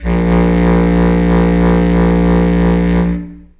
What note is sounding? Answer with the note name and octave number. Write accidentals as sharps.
A#1